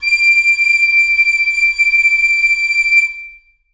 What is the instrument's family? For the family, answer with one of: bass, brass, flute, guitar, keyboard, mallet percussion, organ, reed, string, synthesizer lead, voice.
flute